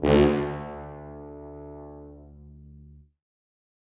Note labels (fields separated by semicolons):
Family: brass; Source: acoustic; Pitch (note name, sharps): D2; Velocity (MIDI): 25; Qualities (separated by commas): bright, reverb